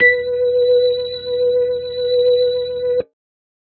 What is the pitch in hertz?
493.9 Hz